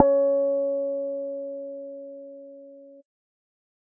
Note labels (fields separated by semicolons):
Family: bass; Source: synthesizer; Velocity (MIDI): 75